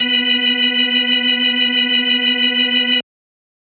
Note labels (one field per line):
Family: organ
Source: electronic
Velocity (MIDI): 25